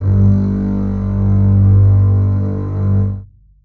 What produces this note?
acoustic string instrument